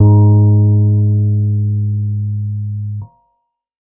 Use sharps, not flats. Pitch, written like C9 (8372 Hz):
G#2 (103.8 Hz)